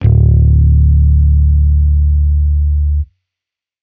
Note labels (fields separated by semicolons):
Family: bass; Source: electronic; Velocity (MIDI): 25; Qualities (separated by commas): distorted